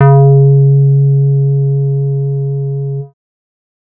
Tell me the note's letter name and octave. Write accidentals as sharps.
C#3